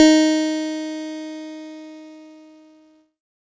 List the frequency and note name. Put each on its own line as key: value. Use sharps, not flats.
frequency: 311.1 Hz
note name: D#4